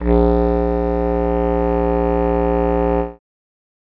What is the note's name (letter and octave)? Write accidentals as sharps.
A#1